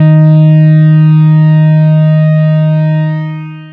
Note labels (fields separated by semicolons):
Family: bass; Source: synthesizer; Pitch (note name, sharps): D#3; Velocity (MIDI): 100; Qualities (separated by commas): long release